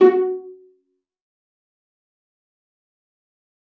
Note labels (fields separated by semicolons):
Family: string; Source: acoustic; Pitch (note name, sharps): F#4; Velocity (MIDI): 50; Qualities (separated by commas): fast decay, percussive, reverb